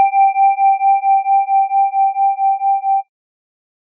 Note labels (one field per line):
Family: organ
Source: electronic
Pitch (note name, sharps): G5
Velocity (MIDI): 50